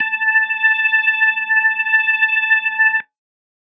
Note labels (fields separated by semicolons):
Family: organ; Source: electronic; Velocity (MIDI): 127